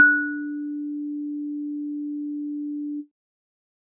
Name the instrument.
electronic keyboard